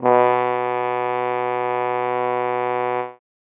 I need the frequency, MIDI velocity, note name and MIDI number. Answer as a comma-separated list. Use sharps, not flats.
123.5 Hz, 100, B2, 47